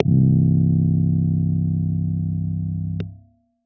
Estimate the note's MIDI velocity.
75